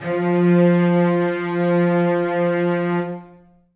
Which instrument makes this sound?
acoustic string instrument